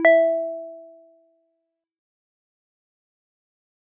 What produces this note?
acoustic mallet percussion instrument